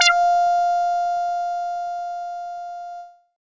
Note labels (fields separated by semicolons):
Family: bass; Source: synthesizer; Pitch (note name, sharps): F5; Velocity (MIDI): 100; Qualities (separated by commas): distorted